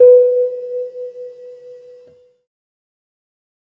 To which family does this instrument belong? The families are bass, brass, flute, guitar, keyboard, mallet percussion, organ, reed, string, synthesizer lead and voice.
keyboard